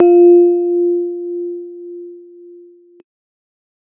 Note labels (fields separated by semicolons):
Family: keyboard; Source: electronic; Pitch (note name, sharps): F4; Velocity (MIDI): 25